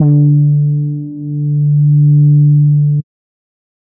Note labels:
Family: bass; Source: synthesizer; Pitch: D3; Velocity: 100; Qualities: dark

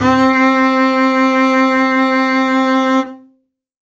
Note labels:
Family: string; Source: acoustic; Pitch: C4; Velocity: 127; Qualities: reverb

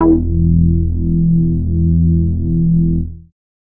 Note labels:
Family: bass; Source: synthesizer; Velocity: 25; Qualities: distorted

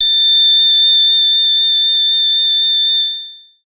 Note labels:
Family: bass; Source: synthesizer; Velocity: 100; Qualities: bright, distorted, long release

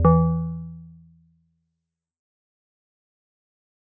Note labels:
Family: mallet percussion; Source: acoustic; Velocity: 75; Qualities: dark, fast decay, multiphonic

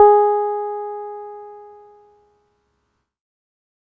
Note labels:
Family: keyboard; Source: electronic; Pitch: G#4; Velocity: 100; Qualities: dark

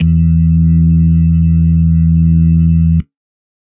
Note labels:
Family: organ; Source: electronic; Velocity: 100; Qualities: dark

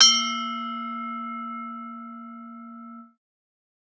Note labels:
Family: mallet percussion; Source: acoustic; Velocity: 127

